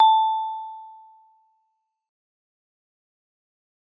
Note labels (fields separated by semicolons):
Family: mallet percussion; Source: acoustic; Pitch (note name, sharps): A5; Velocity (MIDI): 127; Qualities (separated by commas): fast decay